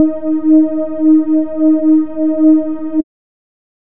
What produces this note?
synthesizer bass